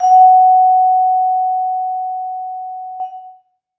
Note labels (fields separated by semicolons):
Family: mallet percussion; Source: acoustic; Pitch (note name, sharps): F#5; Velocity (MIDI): 75; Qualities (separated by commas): reverb